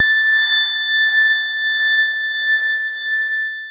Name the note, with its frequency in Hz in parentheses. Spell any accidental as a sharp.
A6 (1760 Hz)